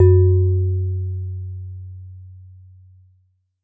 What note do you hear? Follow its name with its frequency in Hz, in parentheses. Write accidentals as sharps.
F#2 (92.5 Hz)